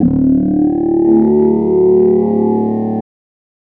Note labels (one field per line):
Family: voice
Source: synthesizer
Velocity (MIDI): 100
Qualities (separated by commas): distorted